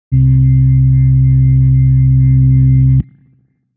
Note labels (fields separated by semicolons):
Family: organ; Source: electronic; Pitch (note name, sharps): C2; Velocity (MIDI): 25; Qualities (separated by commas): dark